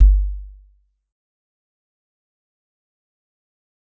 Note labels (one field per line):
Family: mallet percussion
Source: acoustic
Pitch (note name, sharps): G1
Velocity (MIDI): 75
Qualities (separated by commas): dark, fast decay, percussive